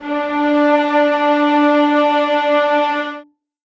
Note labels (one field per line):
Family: string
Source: acoustic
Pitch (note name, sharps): D4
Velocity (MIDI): 25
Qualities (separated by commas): reverb